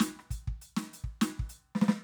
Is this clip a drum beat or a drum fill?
beat